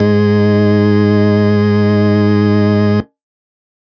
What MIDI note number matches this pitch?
44